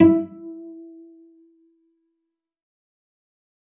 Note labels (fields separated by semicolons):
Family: string; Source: acoustic; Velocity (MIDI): 100; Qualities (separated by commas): fast decay, percussive, reverb